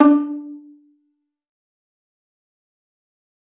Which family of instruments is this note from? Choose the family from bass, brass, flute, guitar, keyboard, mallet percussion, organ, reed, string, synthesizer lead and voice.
string